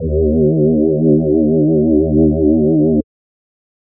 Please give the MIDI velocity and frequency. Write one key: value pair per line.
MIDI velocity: 50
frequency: 77.78 Hz